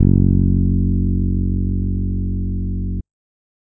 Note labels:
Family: bass; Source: electronic; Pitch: F#1; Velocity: 50

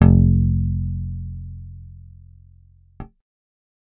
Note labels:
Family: bass; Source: synthesizer; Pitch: F1; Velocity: 100

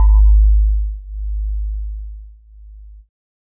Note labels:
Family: keyboard; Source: electronic; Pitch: G#1; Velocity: 75; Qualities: multiphonic

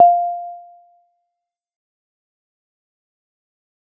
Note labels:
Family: mallet percussion; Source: acoustic; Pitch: F5; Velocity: 25; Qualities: fast decay, percussive

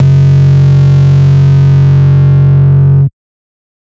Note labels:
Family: bass; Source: synthesizer; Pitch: F#1; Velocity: 50; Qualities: bright, distorted, multiphonic

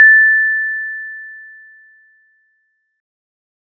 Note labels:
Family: mallet percussion; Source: acoustic; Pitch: A6; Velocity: 25

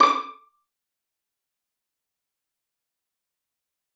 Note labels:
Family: string; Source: acoustic; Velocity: 25; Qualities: fast decay, percussive, reverb

